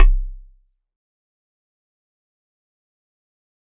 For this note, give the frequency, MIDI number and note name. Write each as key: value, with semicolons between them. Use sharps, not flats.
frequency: 32.7 Hz; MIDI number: 24; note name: C1